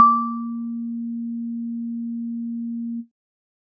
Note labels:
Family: keyboard; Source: electronic; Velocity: 100

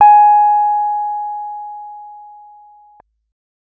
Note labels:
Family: keyboard; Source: electronic; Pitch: G#5; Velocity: 75

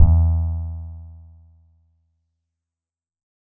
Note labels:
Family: guitar; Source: acoustic; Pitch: E2; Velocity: 50; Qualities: dark

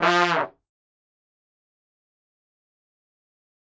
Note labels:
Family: brass; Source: acoustic; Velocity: 25; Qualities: fast decay, reverb

